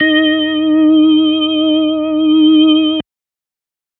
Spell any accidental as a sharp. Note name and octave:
D#4